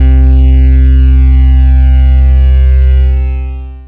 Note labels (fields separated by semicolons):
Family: bass; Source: synthesizer; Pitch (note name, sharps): C2; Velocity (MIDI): 100; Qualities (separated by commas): long release